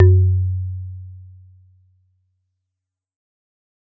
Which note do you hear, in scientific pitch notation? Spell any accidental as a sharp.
F#2